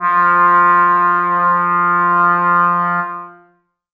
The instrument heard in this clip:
acoustic brass instrument